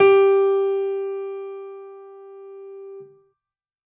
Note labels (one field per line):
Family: keyboard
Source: acoustic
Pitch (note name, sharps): G4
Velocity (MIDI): 100